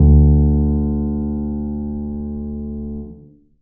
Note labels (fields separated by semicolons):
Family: keyboard; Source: acoustic; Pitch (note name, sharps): D2; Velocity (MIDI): 25; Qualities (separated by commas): dark, reverb